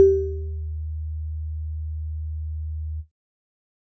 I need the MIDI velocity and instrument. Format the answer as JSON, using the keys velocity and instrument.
{"velocity": 127, "instrument": "electronic keyboard"}